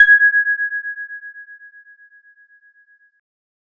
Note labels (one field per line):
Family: keyboard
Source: electronic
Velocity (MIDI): 25